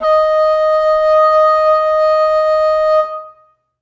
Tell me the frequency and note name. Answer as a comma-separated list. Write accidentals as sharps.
622.3 Hz, D#5